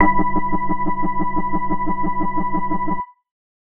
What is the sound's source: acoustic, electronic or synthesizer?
electronic